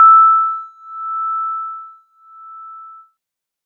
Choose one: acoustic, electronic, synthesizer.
electronic